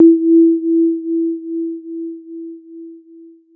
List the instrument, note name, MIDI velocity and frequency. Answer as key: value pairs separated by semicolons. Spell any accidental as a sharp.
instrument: electronic keyboard; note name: E4; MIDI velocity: 127; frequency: 329.6 Hz